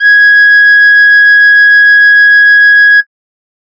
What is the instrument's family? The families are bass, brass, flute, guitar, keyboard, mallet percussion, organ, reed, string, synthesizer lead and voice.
flute